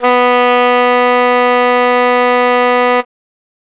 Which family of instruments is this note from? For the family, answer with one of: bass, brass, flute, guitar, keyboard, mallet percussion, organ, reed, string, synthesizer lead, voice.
reed